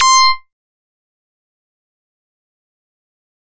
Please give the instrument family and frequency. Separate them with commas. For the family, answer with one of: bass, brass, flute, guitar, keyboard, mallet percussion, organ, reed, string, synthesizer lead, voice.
bass, 1047 Hz